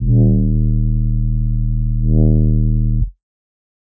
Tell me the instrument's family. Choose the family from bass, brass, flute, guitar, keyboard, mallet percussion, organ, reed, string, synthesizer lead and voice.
bass